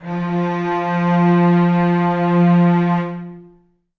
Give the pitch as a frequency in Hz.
174.6 Hz